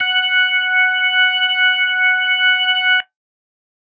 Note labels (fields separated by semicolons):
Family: organ; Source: electronic; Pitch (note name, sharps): F#5; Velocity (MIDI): 25